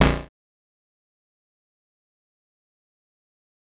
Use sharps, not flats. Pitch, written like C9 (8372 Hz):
A#0 (29.14 Hz)